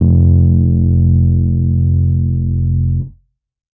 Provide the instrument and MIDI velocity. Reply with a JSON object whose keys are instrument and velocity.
{"instrument": "electronic keyboard", "velocity": 100}